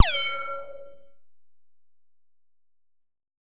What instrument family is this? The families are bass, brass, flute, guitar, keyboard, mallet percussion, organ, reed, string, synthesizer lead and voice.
bass